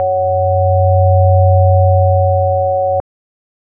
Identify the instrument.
electronic organ